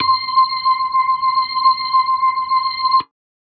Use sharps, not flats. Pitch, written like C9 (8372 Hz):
C6 (1047 Hz)